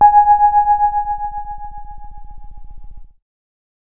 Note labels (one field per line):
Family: keyboard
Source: electronic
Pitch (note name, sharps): G#5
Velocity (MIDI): 50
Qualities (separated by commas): dark